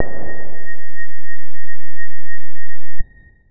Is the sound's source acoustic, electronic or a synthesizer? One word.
electronic